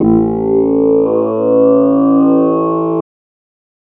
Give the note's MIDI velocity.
75